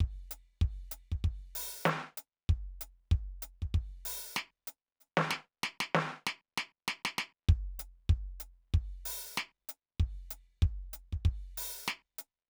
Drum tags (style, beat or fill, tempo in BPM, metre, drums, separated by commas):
funk, beat, 96 BPM, 4/4, crash, closed hi-hat, open hi-hat, hi-hat pedal, snare, kick